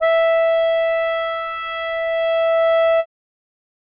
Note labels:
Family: reed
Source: acoustic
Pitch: E5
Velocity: 50

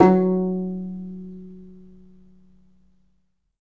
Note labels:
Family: guitar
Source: acoustic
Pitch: F#3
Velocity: 127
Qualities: reverb

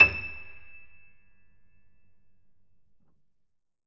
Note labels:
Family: keyboard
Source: acoustic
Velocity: 100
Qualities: reverb

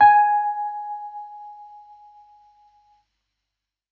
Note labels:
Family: keyboard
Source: electronic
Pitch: G#5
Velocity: 75

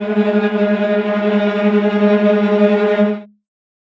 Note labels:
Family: string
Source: acoustic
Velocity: 75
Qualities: non-linear envelope, reverb

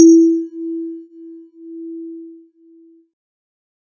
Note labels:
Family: keyboard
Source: synthesizer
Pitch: E4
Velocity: 127

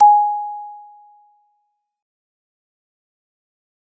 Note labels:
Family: mallet percussion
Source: acoustic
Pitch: G#5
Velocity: 127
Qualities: fast decay

